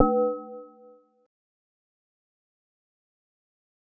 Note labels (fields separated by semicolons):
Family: mallet percussion; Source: synthesizer; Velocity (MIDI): 50; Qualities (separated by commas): fast decay, multiphonic, percussive